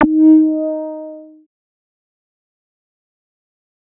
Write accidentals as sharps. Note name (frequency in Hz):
D#4 (311.1 Hz)